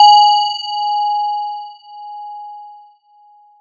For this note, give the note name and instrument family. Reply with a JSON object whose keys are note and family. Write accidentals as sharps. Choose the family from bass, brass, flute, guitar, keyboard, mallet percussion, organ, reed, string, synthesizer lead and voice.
{"note": "G#5", "family": "mallet percussion"}